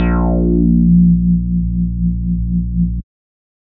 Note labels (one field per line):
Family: bass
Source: synthesizer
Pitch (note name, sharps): A#1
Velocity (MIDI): 127